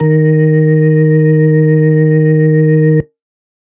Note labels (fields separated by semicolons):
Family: organ; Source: electronic; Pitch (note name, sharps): D#3; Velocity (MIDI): 127